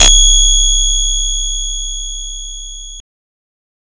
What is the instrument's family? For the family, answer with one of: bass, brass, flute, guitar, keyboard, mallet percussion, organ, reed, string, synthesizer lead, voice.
guitar